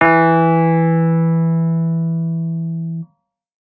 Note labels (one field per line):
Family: keyboard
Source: electronic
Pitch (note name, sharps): E3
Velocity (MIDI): 127